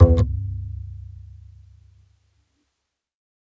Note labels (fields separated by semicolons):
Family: string; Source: acoustic; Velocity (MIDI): 127; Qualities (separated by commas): dark, reverb